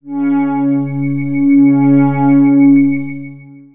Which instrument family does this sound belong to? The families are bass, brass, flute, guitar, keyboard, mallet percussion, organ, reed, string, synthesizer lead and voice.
synthesizer lead